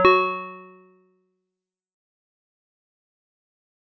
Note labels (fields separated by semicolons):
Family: mallet percussion; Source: acoustic; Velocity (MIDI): 127; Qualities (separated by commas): dark, fast decay, multiphonic, percussive